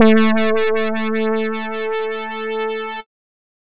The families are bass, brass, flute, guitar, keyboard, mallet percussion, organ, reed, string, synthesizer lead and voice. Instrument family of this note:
bass